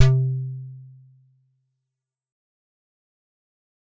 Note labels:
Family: keyboard; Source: acoustic; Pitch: C3; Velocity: 50; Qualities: fast decay

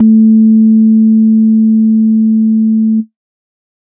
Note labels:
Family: organ; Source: electronic; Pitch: A3; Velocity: 25; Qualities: dark

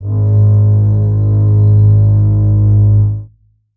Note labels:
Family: string; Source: acoustic; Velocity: 75; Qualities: reverb

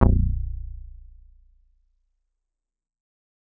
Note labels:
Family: bass; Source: synthesizer; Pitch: A#0; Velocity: 25; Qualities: dark, distorted, fast decay

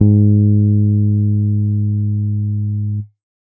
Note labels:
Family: keyboard; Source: electronic; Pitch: G#2; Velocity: 50; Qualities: dark, distorted

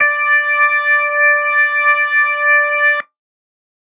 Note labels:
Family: organ; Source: electronic; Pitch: D5; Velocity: 75

